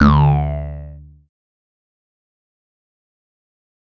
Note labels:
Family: bass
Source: synthesizer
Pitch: D2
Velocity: 25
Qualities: distorted, fast decay

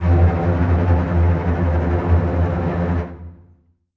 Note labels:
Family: string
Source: acoustic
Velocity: 127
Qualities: non-linear envelope, reverb

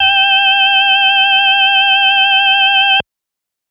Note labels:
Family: organ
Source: electronic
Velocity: 100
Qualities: multiphonic

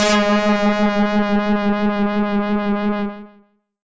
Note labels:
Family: bass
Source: synthesizer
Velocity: 127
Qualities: bright, distorted, tempo-synced

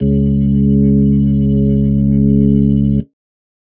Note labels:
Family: organ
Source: electronic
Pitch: C#2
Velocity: 127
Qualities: dark

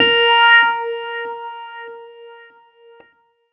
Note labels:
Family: keyboard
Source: electronic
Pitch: A#4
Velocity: 100

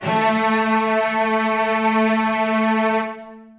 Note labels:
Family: string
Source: acoustic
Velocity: 127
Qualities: long release, reverb

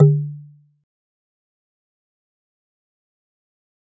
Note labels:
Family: mallet percussion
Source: acoustic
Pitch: D3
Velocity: 25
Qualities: fast decay, percussive

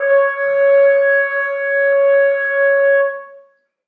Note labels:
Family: brass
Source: acoustic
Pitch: C#5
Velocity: 25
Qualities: reverb

